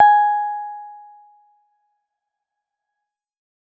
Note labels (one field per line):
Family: keyboard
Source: electronic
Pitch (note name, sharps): G#5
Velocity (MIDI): 50